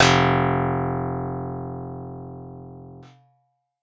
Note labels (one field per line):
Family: guitar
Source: synthesizer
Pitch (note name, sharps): F1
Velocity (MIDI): 50